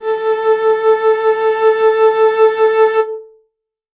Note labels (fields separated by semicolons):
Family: string; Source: acoustic; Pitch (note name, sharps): A4; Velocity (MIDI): 25; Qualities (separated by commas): reverb